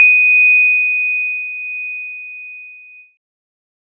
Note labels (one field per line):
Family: keyboard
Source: electronic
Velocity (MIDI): 50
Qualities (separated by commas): bright, multiphonic